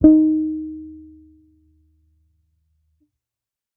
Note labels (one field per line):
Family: bass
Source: electronic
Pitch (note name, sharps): D#4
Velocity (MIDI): 75